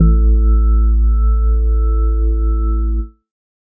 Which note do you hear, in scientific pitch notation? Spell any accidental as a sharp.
A1